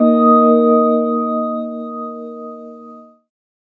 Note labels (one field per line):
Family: keyboard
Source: synthesizer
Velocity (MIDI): 75